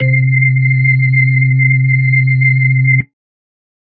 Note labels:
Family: organ; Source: electronic; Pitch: C3; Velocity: 127

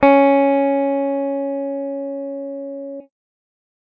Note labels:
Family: guitar; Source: electronic; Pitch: C#4; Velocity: 100

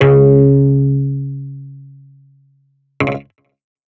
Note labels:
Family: guitar; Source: electronic; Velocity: 100; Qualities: distorted

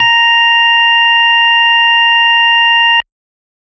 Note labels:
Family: organ; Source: electronic; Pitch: A#5; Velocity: 50

